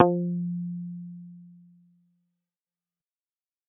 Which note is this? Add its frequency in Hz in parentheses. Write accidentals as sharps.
F3 (174.6 Hz)